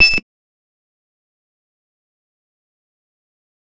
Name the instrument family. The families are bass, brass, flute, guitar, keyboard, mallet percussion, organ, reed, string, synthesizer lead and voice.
bass